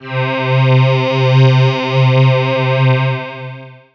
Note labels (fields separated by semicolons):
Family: voice; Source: synthesizer; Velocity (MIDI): 25; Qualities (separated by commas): distorted, long release